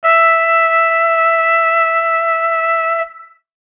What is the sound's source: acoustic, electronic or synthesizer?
acoustic